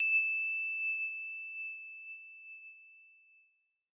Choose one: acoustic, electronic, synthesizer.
electronic